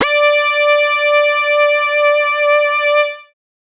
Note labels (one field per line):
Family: bass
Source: synthesizer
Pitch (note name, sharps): D5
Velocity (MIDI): 50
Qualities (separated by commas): distorted, multiphonic